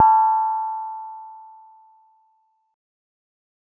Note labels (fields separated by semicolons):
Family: mallet percussion; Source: acoustic; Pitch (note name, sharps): A5; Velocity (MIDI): 25; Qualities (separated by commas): reverb